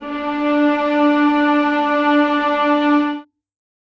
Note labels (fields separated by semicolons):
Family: string; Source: acoustic; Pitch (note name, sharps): D4; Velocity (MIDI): 25; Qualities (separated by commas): reverb